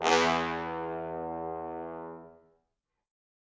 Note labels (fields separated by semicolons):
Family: brass; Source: acoustic; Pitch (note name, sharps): E2; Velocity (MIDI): 50; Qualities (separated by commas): bright, fast decay, reverb